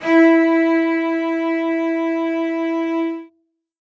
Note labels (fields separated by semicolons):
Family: string; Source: acoustic; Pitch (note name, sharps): E4; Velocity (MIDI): 127; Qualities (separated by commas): reverb